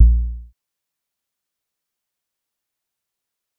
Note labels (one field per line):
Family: bass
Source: synthesizer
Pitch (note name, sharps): A#1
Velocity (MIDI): 25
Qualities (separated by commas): dark, fast decay, percussive